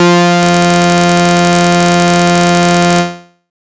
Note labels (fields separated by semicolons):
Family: bass; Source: synthesizer; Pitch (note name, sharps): F3; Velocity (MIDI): 50; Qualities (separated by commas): bright, distorted